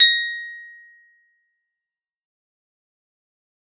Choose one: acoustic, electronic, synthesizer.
acoustic